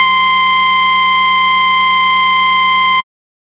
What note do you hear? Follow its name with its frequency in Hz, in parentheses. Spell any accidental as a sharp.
C6 (1047 Hz)